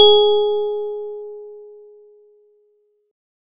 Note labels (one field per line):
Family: organ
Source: electronic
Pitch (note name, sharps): G#4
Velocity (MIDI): 50